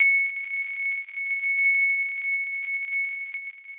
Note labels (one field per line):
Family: guitar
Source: electronic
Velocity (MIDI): 127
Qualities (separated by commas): bright, long release